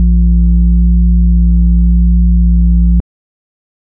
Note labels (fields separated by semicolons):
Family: organ; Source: electronic; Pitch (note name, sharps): A#1; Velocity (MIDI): 25; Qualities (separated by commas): dark